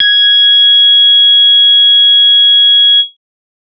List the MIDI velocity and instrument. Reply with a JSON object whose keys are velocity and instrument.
{"velocity": 100, "instrument": "synthesizer bass"}